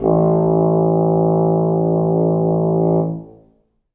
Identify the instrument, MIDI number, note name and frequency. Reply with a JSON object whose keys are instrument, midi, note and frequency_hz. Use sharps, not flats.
{"instrument": "acoustic brass instrument", "midi": 33, "note": "A1", "frequency_hz": 55}